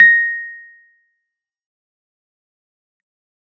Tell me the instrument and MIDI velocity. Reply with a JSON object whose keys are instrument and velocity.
{"instrument": "electronic keyboard", "velocity": 50}